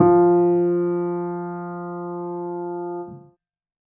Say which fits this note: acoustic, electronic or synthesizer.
acoustic